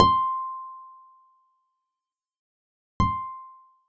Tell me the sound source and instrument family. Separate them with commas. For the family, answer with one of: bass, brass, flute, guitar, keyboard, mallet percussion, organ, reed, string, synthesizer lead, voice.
acoustic, guitar